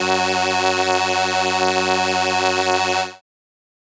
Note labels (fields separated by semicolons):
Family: keyboard; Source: synthesizer; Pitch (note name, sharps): F#2; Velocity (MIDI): 25; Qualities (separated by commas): bright